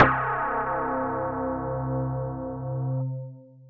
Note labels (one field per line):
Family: mallet percussion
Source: electronic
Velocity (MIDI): 100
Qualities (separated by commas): long release